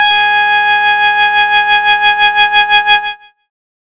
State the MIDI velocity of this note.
50